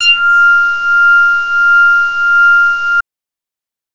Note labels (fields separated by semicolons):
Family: bass; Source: synthesizer; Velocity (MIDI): 127; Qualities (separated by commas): distorted